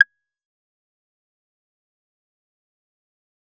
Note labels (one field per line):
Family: bass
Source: synthesizer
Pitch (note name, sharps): G#6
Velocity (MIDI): 100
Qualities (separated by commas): fast decay, percussive